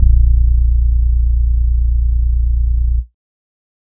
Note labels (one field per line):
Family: bass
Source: synthesizer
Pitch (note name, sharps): A#0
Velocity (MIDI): 25